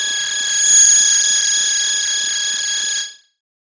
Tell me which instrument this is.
synthesizer bass